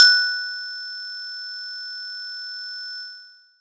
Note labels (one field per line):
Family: mallet percussion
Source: acoustic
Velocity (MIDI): 25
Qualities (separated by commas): bright, distorted